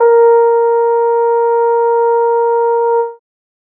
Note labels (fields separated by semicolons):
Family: brass; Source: acoustic; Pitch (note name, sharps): A#4; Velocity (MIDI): 25